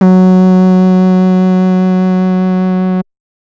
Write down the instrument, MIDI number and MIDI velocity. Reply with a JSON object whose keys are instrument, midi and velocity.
{"instrument": "synthesizer bass", "midi": 54, "velocity": 127}